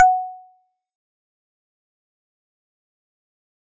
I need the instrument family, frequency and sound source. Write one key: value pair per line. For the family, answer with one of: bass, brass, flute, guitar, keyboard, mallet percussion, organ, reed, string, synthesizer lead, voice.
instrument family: mallet percussion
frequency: 740 Hz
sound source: acoustic